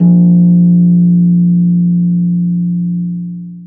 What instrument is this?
acoustic string instrument